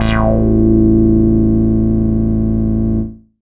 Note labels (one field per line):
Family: bass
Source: synthesizer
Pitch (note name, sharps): A0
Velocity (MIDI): 100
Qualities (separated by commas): bright, distorted, non-linear envelope